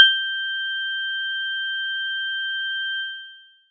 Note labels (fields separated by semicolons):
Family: mallet percussion; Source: acoustic; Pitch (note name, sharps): G6; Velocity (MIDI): 100